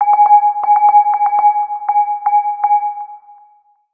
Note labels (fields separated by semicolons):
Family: mallet percussion; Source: synthesizer; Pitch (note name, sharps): G#5; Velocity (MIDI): 75; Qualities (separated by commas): long release, multiphonic, percussive, tempo-synced